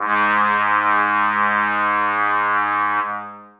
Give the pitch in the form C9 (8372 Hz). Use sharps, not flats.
G#2 (103.8 Hz)